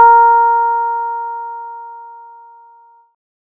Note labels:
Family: bass; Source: synthesizer; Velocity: 50

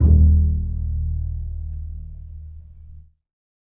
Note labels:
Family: string; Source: acoustic; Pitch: D#1; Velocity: 75; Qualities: dark, reverb

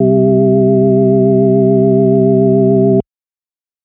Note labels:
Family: organ; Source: electronic; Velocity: 25; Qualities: multiphonic

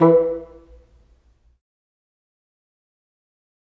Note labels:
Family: reed; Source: acoustic; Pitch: E3; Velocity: 50; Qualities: fast decay, percussive, reverb

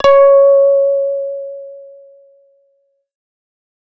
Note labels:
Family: bass; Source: synthesizer; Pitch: C#5; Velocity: 25; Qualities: distorted

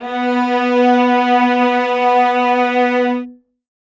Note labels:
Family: string; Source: acoustic; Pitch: B3; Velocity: 100; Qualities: reverb

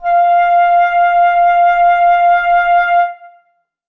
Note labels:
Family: flute; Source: acoustic; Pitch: F5; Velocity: 50; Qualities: reverb

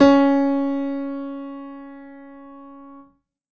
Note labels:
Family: keyboard; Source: acoustic; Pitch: C#4; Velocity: 127; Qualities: reverb

